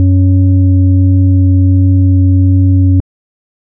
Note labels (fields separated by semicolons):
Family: organ; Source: electronic; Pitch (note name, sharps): F#2; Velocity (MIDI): 75; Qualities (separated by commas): dark